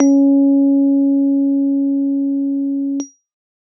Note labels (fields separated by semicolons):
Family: keyboard; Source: electronic; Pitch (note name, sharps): C#4; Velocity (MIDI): 50